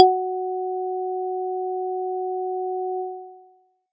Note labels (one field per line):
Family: mallet percussion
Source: acoustic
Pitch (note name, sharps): F#4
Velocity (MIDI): 100